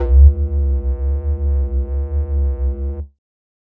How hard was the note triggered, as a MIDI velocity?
50